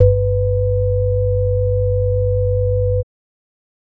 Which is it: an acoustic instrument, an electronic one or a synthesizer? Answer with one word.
electronic